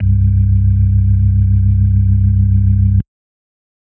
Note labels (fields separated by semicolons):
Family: organ; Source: electronic; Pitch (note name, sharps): C1; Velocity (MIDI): 50; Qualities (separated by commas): dark